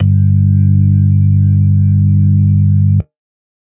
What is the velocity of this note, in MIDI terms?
75